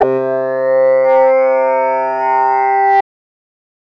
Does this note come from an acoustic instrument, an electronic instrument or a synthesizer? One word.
synthesizer